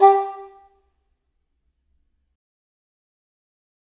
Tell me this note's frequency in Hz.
392 Hz